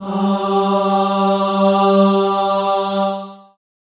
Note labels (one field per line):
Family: voice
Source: acoustic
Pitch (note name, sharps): G3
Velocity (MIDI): 100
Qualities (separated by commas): reverb